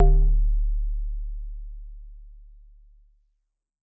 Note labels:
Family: mallet percussion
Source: acoustic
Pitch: D1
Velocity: 25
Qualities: dark, reverb

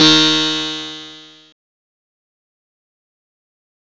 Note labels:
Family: guitar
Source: electronic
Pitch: D#3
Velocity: 100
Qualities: bright, distorted, fast decay

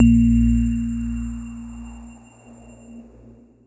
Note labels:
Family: keyboard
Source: electronic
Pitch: A#1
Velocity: 50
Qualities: dark

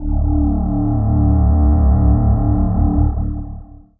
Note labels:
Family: voice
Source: synthesizer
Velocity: 25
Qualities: distorted, long release

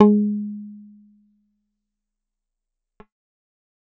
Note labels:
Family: guitar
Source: acoustic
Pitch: G#3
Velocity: 25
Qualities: dark, fast decay

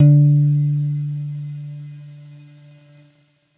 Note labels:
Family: guitar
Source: electronic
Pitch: D3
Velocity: 100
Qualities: dark

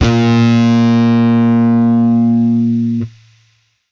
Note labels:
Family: bass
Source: electronic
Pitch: A#2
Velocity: 127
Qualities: bright, distorted

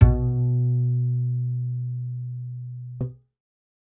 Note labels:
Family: bass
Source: acoustic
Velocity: 75

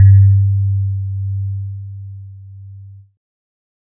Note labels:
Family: keyboard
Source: electronic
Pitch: G2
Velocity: 25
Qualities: multiphonic

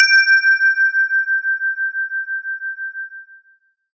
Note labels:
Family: guitar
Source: synthesizer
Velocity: 50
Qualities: bright

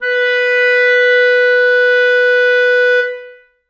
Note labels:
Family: reed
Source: acoustic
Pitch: B4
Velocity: 127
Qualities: reverb

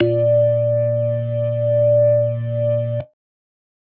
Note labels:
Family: organ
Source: electronic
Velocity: 75

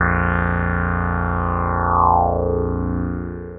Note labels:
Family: synthesizer lead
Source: synthesizer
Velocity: 50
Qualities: long release

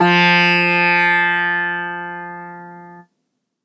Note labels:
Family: guitar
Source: acoustic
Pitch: F3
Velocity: 50

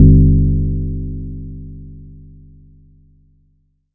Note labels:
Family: mallet percussion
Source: acoustic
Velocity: 100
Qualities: multiphonic

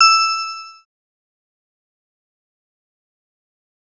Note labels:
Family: synthesizer lead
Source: synthesizer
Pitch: E6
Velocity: 127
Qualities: bright, distorted, fast decay

